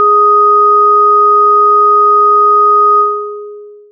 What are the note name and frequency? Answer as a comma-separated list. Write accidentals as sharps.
G#4, 415.3 Hz